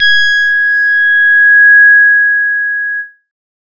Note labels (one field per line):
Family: bass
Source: synthesizer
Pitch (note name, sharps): G#6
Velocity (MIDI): 127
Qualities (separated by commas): bright, distorted